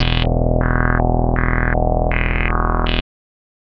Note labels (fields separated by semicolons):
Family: bass; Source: synthesizer; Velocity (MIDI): 75; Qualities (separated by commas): tempo-synced